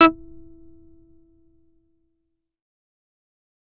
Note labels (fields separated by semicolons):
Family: bass; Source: synthesizer; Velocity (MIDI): 25; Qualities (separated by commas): distorted, fast decay, percussive